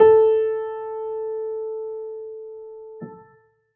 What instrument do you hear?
acoustic keyboard